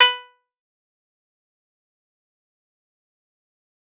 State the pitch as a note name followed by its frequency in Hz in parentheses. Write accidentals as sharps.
B4 (493.9 Hz)